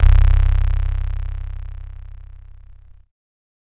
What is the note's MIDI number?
24